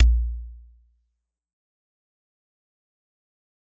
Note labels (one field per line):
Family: mallet percussion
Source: acoustic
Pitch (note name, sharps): A#1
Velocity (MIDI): 100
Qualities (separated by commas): fast decay, percussive